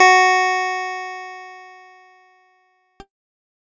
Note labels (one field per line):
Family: keyboard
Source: electronic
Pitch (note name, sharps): F#4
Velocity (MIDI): 75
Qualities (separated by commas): bright